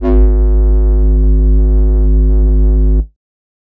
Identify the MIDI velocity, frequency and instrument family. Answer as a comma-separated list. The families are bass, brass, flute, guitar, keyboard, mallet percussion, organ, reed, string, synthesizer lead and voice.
127, 51.91 Hz, flute